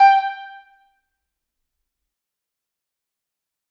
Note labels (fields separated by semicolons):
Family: reed; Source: acoustic; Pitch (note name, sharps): G5; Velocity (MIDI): 127; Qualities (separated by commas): fast decay, percussive, reverb